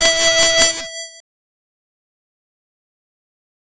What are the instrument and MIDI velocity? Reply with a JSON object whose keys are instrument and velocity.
{"instrument": "synthesizer bass", "velocity": 127}